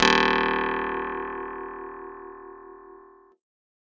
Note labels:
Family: guitar; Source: acoustic; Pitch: D#1; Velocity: 50; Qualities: bright

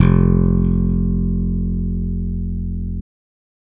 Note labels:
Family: bass; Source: electronic; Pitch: F1; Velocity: 100

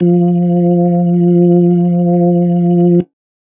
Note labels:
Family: organ; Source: electronic; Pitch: F3; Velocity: 127; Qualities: dark

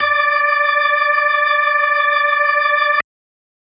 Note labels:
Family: organ; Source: electronic; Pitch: D5; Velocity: 100

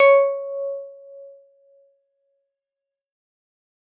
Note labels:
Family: keyboard; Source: electronic; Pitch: C#5; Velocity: 127; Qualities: fast decay

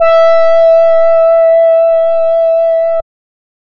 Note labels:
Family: reed; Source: synthesizer; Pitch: E5; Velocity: 25; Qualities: distorted, non-linear envelope

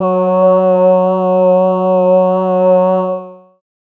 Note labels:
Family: voice; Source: synthesizer; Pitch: F#3; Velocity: 75; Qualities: long release

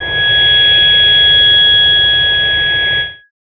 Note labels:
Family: bass; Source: synthesizer; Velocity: 25

